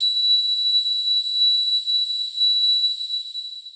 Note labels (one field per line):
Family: guitar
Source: electronic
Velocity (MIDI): 25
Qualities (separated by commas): bright, long release